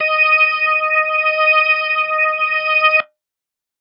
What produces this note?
electronic organ